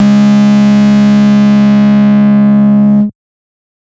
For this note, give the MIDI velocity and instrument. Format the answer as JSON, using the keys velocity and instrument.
{"velocity": 25, "instrument": "synthesizer bass"}